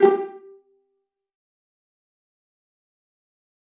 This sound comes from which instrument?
acoustic string instrument